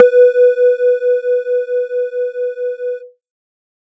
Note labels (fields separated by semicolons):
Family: synthesizer lead; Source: synthesizer; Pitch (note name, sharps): B4; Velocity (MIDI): 100; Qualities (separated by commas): distorted